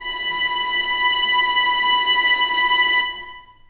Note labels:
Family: string; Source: acoustic; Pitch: B5; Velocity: 25; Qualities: long release, reverb

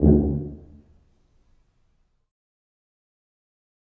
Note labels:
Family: brass; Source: acoustic; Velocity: 50; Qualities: fast decay, percussive, reverb

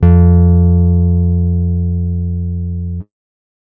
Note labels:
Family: guitar; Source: acoustic; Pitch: F2; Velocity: 75; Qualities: dark

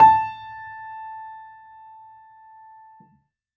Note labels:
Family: keyboard; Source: acoustic; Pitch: A5; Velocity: 75

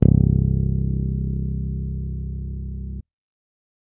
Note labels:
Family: bass; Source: electronic; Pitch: C1; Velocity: 127

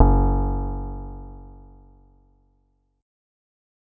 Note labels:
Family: bass; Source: synthesizer; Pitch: F#1; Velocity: 100

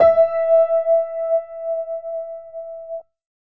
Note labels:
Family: keyboard; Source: electronic; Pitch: E5; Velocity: 75; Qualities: reverb

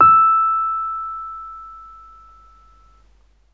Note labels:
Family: keyboard; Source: electronic; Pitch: E6; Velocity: 50

